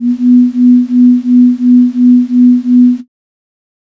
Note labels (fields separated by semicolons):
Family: flute; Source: synthesizer; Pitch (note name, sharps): B3; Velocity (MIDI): 50; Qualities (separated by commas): dark